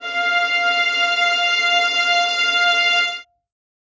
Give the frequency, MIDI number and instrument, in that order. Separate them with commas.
698.5 Hz, 77, acoustic string instrument